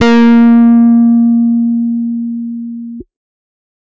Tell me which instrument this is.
electronic guitar